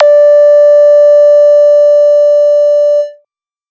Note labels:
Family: bass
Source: synthesizer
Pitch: D5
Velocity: 75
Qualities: distorted

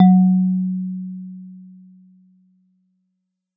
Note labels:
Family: mallet percussion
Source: acoustic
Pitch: F#3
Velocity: 127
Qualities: dark, reverb

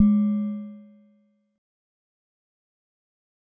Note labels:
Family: mallet percussion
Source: acoustic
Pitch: G#3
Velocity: 25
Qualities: dark, fast decay

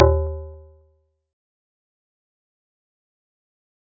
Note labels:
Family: mallet percussion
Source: acoustic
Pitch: D#2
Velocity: 50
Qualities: fast decay, percussive

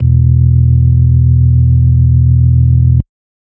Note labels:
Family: organ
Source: electronic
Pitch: E1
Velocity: 100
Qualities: dark, distorted

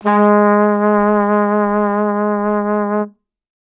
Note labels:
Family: brass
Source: acoustic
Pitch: G#3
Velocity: 25

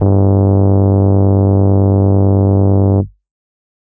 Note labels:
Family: organ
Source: electronic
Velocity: 127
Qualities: distorted

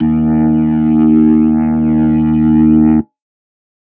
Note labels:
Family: organ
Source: electronic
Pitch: D#2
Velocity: 75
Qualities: distorted

